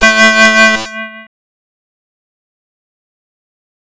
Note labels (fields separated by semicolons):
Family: bass; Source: synthesizer; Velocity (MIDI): 100; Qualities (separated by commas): distorted, fast decay, multiphonic